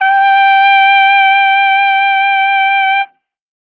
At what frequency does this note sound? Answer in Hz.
784 Hz